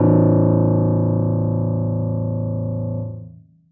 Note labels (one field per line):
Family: keyboard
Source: acoustic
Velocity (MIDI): 75